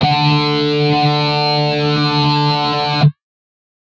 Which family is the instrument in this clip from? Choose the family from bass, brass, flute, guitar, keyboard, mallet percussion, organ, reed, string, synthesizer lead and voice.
guitar